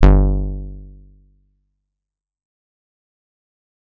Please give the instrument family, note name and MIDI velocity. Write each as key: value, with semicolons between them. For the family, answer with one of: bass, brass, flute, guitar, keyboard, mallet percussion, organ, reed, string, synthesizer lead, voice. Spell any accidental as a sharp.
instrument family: guitar; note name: G1; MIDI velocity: 50